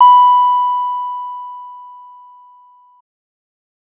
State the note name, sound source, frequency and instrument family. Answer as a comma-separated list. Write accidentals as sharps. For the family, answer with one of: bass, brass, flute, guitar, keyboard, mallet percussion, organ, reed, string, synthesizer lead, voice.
B5, synthesizer, 987.8 Hz, bass